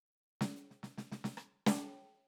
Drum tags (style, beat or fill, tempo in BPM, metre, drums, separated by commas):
Afro-Cuban, fill, 105 BPM, 4/4, hi-hat pedal, snare, cross-stick